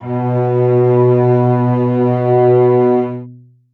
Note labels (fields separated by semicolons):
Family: string; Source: acoustic; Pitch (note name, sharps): B2; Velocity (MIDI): 75; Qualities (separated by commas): long release, reverb